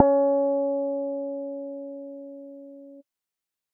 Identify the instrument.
synthesizer bass